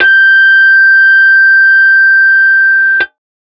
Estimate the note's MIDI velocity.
127